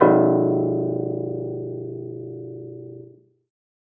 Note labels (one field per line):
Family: keyboard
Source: acoustic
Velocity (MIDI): 100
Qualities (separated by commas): reverb